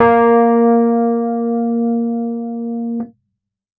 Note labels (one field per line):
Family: keyboard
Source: electronic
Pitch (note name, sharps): A#3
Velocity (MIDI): 127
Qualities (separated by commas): dark